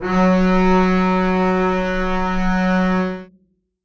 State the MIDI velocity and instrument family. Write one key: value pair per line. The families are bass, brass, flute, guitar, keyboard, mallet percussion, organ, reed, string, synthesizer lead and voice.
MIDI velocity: 25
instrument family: string